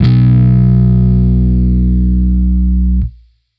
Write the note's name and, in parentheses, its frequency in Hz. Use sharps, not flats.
B1 (61.74 Hz)